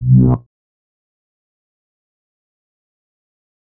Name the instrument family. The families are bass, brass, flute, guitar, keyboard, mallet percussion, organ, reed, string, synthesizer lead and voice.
bass